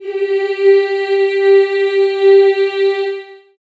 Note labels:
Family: voice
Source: acoustic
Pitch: G4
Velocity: 100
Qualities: reverb

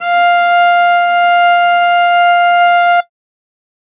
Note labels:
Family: string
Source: acoustic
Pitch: F5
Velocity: 25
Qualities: bright

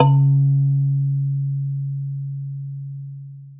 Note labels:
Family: mallet percussion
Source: acoustic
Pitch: C#3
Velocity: 75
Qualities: long release, reverb

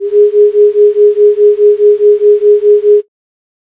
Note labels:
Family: flute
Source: synthesizer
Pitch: G#4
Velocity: 25

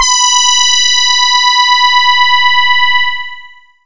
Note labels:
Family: voice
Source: synthesizer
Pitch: B5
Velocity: 127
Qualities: long release

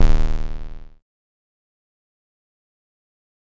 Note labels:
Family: bass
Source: synthesizer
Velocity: 100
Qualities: bright, distorted, fast decay

